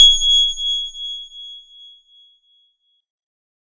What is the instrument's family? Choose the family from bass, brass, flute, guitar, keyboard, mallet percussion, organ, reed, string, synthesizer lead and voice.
organ